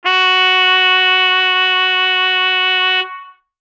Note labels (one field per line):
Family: brass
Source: acoustic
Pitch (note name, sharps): F#4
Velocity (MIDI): 100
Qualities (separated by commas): distorted